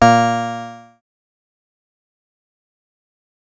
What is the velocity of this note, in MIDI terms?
127